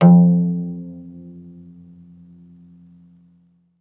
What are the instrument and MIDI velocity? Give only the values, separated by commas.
acoustic guitar, 127